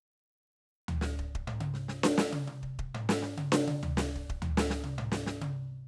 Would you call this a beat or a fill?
fill